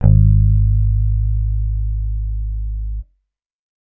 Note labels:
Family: bass; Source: electronic; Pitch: G#1; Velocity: 50

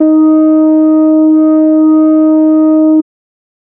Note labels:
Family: organ; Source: electronic; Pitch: D#4; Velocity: 25

